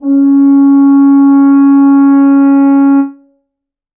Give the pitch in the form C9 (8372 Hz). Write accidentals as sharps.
C#4 (277.2 Hz)